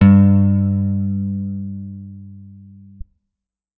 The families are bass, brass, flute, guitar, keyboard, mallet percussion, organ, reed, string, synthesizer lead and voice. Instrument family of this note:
guitar